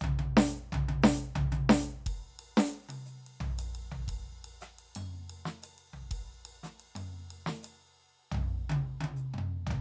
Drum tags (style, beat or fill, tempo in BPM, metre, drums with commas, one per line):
Latin
beat
118 BPM
4/4
ride, ride bell, hi-hat pedal, snare, cross-stick, high tom, mid tom, floor tom, kick